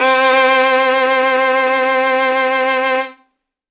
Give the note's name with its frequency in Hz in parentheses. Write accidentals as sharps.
C4 (261.6 Hz)